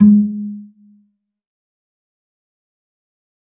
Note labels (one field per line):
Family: string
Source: acoustic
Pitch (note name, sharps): G#3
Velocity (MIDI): 50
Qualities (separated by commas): dark, fast decay, reverb